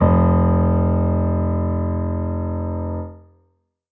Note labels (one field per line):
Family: keyboard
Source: acoustic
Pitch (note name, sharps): F1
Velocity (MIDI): 75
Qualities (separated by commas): reverb